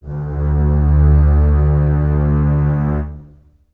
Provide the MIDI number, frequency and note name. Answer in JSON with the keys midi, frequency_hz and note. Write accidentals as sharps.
{"midi": 38, "frequency_hz": 73.42, "note": "D2"}